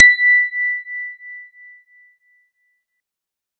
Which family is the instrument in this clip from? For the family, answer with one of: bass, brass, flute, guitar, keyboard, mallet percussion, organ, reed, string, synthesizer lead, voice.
guitar